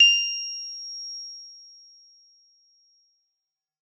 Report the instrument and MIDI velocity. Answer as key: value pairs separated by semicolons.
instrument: acoustic mallet percussion instrument; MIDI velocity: 75